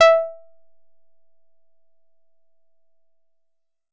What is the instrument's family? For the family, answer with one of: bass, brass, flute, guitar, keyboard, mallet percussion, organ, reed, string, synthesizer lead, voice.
guitar